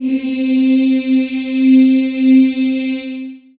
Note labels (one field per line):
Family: voice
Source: acoustic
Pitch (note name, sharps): C4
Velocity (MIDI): 100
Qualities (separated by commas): reverb